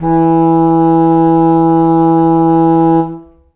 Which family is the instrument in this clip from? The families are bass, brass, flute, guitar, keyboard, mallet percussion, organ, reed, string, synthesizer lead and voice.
reed